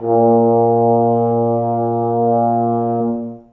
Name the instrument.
acoustic brass instrument